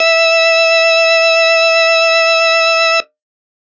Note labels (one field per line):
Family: organ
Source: electronic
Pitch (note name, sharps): E5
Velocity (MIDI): 100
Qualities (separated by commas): bright, distorted